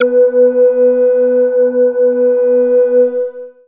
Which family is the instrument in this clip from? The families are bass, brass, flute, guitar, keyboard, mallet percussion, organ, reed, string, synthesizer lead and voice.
bass